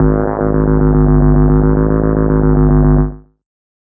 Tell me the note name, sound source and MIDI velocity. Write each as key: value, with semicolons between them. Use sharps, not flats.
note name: G#1; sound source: synthesizer; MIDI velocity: 75